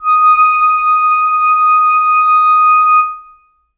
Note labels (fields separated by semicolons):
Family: reed; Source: acoustic; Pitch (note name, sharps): D#6; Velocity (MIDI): 75; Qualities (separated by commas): reverb